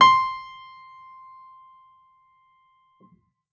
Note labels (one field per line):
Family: keyboard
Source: acoustic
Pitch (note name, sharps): C6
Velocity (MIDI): 127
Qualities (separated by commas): percussive